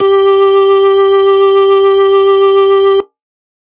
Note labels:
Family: organ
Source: electronic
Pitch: G4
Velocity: 50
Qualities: distorted

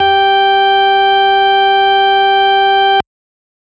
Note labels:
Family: organ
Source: electronic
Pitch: G4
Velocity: 50

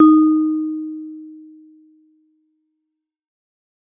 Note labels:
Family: mallet percussion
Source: acoustic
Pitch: D#4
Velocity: 127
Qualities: dark

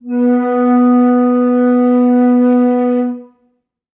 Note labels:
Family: flute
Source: acoustic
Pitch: B3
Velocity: 25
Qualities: dark, reverb

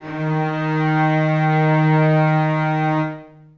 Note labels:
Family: string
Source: acoustic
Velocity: 75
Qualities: long release, reverb

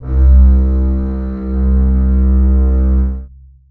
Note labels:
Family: string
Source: acoustic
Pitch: C2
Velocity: 25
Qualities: long release, reverb

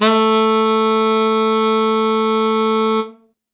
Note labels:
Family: reed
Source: acoustic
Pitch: A3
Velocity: 100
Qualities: reverb

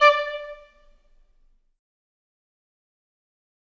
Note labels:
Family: flute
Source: acoustic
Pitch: D5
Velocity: 75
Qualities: fast decay, percussive, reverb

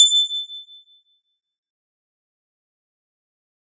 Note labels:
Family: guitar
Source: synthesizer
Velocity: 127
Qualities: bright, fast decay, percussive

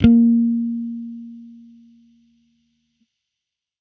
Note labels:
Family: bass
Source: electronic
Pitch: A#3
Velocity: 25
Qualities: distorted

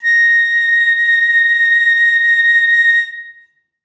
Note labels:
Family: flute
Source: acoustic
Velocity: 25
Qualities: reverb

